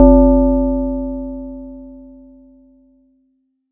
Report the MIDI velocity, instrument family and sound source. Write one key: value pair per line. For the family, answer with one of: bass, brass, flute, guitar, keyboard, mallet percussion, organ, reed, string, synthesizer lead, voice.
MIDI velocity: 100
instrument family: mallet percussion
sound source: acoustic